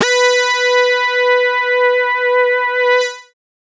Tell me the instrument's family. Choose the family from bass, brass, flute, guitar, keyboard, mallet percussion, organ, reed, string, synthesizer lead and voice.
bass